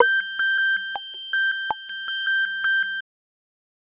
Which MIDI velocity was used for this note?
127